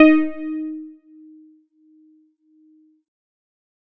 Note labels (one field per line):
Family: keyboard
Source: electronic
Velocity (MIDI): 100